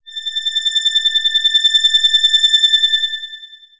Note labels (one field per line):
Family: synthesizer lead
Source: synthesizer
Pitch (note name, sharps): A6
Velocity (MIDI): 127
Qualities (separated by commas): long release, non-linear envelope